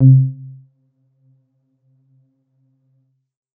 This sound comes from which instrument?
electronic keyboard